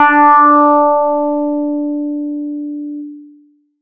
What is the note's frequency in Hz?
293.7 Hz